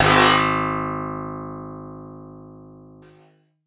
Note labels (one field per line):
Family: guitar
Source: synthesizer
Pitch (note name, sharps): G#1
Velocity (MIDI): 127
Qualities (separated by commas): bright